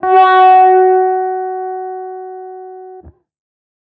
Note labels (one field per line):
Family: guitar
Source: electronic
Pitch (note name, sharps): F#4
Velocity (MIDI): 100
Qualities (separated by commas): distorted, non-linear envelope